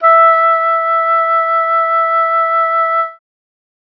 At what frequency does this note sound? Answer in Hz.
659.3 Hz